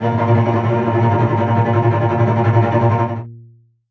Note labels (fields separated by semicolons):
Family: string; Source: acoustic; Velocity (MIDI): 127; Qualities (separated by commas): long release, non-linear envelope, reverb